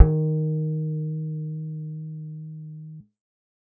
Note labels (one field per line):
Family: bass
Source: synthesizer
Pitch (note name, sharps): D#3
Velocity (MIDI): 50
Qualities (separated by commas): dark, reverb